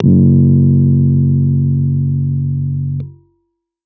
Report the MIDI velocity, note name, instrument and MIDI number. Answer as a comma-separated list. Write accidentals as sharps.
75, F#1, electronic keyboard, 30